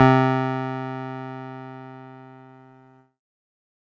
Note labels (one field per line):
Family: keyboard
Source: electronic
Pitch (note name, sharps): C3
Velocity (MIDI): 127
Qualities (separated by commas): distorted